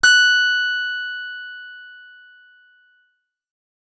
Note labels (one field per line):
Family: guitar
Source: acoustic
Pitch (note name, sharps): F#6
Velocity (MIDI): 50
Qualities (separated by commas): bright, distorted